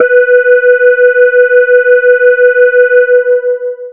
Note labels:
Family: bass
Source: synthesizer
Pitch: B4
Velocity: 75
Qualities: long release

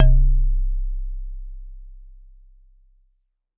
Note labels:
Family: mallet percussion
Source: acoustic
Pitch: C1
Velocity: 100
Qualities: dark

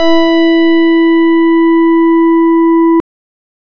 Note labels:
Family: organ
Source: electronic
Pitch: E4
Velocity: 127

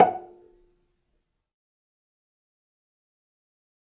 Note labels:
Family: string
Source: acoustic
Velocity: 25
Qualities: fast decay, percussive, reverb

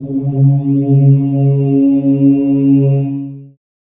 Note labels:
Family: voice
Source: acoustic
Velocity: 75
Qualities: dark, long release, reverb

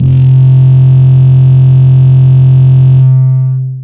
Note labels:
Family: guitar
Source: electronic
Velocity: 127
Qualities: bright, distorted, long release

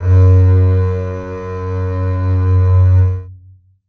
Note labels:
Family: string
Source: acoustic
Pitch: F#2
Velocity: 100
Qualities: long release, reverb

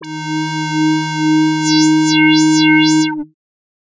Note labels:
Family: bass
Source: synthesizer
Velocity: 127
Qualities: bright, distorted, non-linear envelope

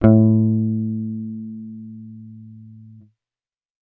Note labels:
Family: bass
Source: electronic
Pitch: A2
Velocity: 25

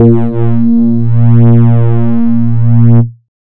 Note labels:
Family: bass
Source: synthesizer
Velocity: 25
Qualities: distorted

